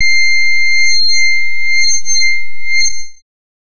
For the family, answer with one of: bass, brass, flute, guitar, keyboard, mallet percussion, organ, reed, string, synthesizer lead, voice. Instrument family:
bass